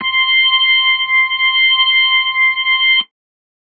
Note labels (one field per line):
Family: organ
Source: electronic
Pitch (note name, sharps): C6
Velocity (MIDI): 100